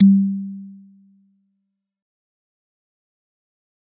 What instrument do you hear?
acoustic mallet percussion instrument